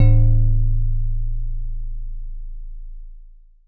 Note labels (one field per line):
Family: mallet percussion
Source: acoustic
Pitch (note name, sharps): A0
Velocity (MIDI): 75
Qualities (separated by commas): dark, long release